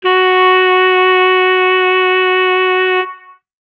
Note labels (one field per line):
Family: reed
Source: acoustic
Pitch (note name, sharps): F#4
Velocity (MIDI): 100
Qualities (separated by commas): bright